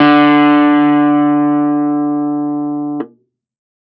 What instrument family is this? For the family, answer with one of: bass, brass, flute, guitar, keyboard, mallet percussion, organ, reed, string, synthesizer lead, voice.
keyboard